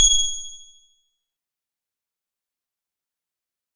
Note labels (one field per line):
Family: guitar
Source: acoustic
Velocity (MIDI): 75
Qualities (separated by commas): bright, distorted, fast decay, percussive